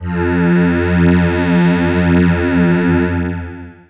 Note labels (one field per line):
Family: voice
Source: synthesizer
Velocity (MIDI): 50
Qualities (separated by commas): distorted, long release